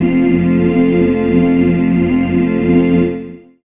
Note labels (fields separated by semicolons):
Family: organ; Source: electronic; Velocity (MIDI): 100; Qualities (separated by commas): long release, reverb